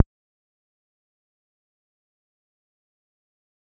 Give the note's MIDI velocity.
127